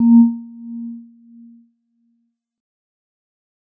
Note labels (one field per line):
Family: mallet percussion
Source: acoustic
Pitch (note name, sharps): A#3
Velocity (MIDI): 25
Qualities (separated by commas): dark, fast decay, non-linear envelope